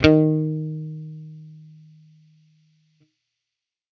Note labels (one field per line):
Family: bass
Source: electronic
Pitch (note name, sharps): D#3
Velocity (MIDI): 100